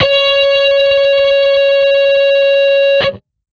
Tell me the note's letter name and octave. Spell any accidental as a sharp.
C#5